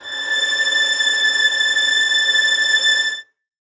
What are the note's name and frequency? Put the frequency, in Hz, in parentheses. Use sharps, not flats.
A6 (1760 Hz)